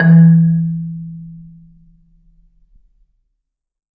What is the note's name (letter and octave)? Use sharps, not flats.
E3